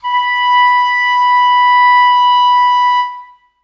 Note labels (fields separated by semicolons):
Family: reed; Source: acoustic; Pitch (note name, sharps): B5; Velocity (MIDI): 100; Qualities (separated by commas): reverb